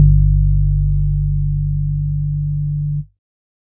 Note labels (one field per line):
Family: organ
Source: electronic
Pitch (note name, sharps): G1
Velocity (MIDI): 25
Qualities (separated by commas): dark